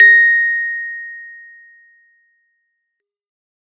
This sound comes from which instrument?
acoustic keyboard